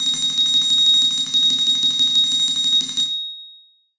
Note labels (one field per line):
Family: mallet percussion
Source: acoustic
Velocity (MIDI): 127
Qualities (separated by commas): bright, long release, reverb